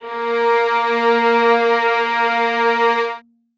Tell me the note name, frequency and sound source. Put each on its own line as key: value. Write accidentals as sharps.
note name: A#3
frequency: 233.1 Hz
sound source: acoustic